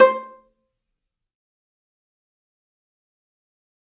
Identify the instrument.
acoustic string instrument